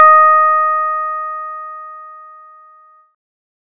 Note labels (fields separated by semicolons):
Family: bass; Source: synthesizer; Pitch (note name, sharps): D#5; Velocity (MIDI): 75